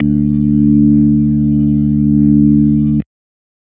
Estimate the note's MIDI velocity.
127